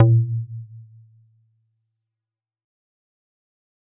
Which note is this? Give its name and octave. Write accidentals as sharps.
A#2